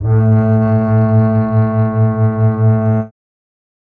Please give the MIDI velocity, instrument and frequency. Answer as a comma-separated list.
50, acoustic string instrument, 110 Hz